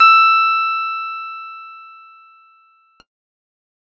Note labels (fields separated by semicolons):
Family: keyboard; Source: electronic; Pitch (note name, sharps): E6; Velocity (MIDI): 75; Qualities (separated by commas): bright